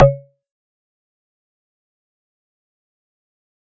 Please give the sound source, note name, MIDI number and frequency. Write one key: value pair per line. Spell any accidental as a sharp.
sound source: electronic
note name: C#3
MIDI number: 49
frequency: 138.6 Hz